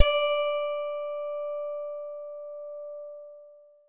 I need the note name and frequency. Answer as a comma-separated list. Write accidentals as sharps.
D5, 587.3 Hz